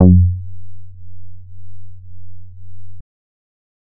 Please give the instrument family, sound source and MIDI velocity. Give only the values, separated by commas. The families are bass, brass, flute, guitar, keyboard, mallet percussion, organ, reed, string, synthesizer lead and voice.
bass, synthesizer, 75